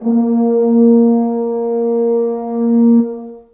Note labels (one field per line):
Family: brass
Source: acoustic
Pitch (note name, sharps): A#3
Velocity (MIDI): 25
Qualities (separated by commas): dark, long release, reverb